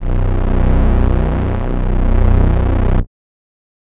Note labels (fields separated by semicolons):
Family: reed; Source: acoustic; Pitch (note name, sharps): B0; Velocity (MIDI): 127